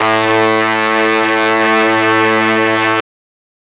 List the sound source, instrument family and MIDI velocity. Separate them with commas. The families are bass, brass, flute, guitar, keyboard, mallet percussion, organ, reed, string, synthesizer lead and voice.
electronic, brass, 127